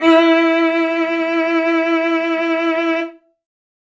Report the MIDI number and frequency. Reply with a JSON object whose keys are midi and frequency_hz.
{"midi": 64, "frequency_hz": 329.6}